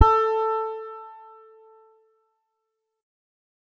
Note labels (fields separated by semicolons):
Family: guitar; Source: electronic; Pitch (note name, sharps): A4; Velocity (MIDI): 25; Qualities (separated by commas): distorted